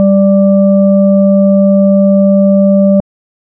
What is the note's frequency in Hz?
196 Hz